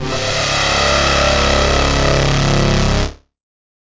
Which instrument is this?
electronic guitar